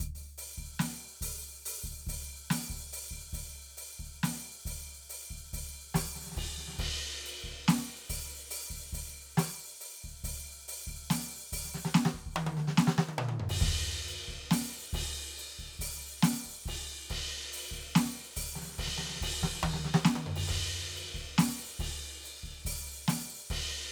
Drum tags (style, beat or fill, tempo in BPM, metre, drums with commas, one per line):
hip-hop
beat
70 BPM
4/4
crash, ride, closed hi-hat, open hi-hat, hi-hat pedal, snare, high tom, mid tom, floor tom, kick